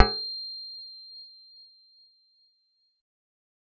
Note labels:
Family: bass; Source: synthesizer; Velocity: 50; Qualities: reverb

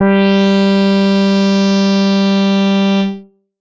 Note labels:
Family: bass; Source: synthesizer; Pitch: G3; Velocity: 50; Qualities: distorted

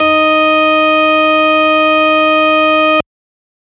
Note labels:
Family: organ; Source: electronic; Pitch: D#4; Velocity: 127

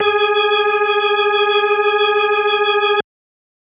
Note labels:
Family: organ; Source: electronic; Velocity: 127

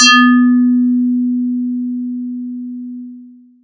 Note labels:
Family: mallet percussion; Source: electronic; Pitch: B3; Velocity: 127; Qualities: long release, multiphonic

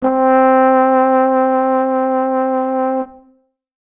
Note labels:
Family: brass; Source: acoustic; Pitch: C4; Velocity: 25

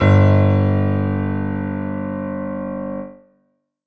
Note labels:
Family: keyboard; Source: acoustic; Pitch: G1; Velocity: 127; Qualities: reverb

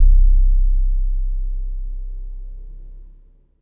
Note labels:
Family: guitar; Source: electronic; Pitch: C1; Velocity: 50; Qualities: dark

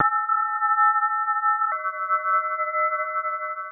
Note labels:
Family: mallet percussion; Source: synthesizer; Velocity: 127; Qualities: long release, multiphonic

